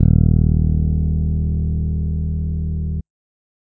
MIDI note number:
27